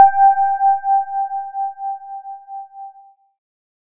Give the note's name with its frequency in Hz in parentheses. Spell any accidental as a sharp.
G5 (784 Hz)